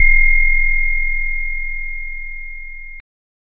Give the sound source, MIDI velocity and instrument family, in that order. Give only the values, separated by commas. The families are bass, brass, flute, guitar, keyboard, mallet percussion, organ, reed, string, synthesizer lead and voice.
synthesizer, 75, guitar